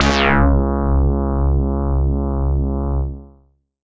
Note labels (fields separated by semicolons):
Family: bass; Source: synthesizer; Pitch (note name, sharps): C#2; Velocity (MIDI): 100; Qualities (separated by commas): bright, distorted, tempo-synced